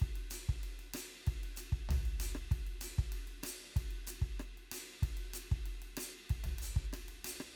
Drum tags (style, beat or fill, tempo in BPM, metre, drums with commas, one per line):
Brazilian baião
beat
95 BPM
4/4
ride, hi-hat pedal, cross-stick, floor tom, kick